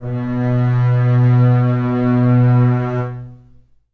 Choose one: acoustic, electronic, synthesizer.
acoustic